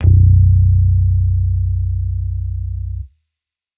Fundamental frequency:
30.87 Hz